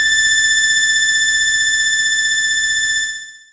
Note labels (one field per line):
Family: bass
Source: synthesizer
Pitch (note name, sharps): A6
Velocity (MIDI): 127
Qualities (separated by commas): bright, long release